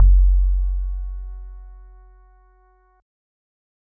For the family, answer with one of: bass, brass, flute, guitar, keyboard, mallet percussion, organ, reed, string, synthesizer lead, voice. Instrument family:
keyboard